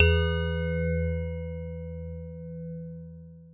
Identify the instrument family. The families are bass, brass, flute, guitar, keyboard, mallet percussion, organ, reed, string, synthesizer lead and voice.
mallet percussion